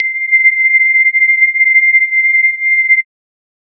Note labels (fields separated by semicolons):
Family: mallet percussion; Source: electronic; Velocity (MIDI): 25; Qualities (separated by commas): multiphonic, non-linear envelope